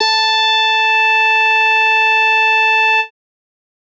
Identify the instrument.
synthesizer bass